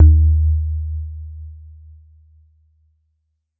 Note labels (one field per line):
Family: mallet percussion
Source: acoustic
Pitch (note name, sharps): D#2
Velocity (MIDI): 50